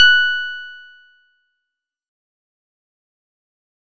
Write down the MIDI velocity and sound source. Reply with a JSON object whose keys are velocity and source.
{"velocity": 100, "source": "synthesizer"}